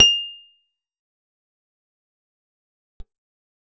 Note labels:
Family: guitar; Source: acoustic; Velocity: 75; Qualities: bright, fast decay, percussive

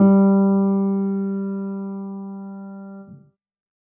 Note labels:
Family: keyboard; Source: acoustic; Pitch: G3; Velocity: 25

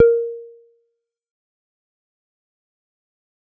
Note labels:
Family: bass; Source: synthesizer; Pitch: A#4; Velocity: 100; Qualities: fast decay, percussive

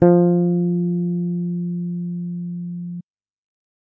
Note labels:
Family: bass; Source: electronic; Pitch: F3; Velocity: 100

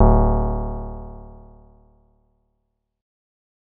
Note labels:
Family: bass; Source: synthesizer; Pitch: D1; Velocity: 25

